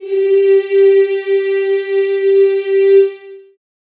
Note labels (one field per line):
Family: voice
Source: acoustic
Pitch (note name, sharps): G4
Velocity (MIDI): 75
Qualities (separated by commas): long release, reverb